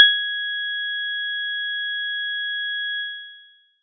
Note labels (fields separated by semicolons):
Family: mallet percussion; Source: acoustic; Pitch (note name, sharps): G#6; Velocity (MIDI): 25